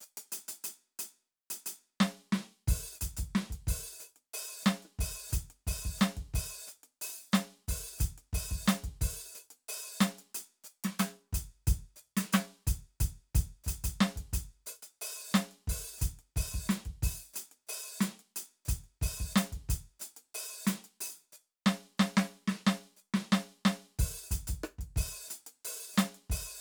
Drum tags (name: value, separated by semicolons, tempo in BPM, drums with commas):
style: hip-hop; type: beat; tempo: 90 BPM; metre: 4/4; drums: closed hi-hat, open hi-hat, hi-hat pedal, snare, cross-stick, kick